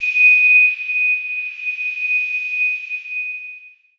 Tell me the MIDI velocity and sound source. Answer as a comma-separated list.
25, electronic